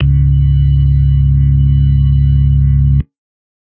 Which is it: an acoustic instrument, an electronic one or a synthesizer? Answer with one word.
electronic